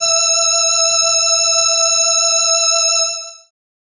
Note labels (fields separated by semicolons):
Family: keyboard; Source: synthesizer; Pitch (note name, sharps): E5; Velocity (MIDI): 127; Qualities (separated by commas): bright